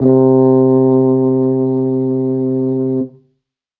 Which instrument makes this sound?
acoustic brass instrument